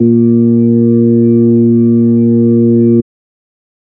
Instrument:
electronic organ